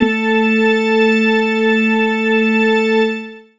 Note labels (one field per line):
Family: organ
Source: electronic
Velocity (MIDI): 100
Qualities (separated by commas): long release, reverb